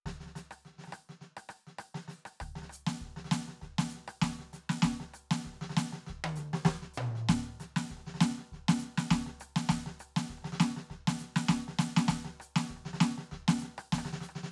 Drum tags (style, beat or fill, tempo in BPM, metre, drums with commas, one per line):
New Orleans second line
beat
99 BPM
4/4
hi-hat pedal, snare, cross-stick, high tom, mid tom, kick